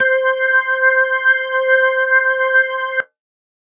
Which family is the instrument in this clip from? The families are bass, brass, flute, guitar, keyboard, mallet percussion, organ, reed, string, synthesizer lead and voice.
organ